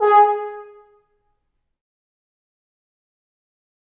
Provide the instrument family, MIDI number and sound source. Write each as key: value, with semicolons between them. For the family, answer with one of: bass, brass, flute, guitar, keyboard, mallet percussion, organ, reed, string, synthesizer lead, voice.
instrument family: brass; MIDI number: 68; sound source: acoustic